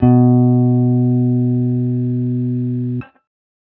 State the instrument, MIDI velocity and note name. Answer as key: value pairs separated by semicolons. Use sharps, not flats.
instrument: electronic guitar; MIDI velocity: 25; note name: B2